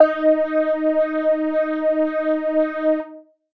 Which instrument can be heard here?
electronic keyboard